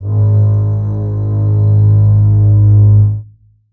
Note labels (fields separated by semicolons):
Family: string; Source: acoustic; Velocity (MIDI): 50; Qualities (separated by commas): long release, reverb